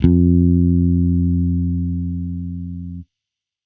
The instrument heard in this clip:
electronic bass